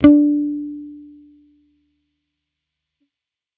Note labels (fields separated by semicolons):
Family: bass; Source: electronic; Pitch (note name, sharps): D4; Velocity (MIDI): 25